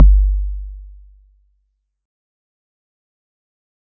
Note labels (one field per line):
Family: mallet percussion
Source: acoustic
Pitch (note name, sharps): G1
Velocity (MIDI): 25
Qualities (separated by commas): dark, fast decay